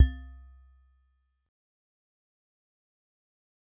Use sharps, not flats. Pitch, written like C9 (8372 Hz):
C2 (65.41 Hz)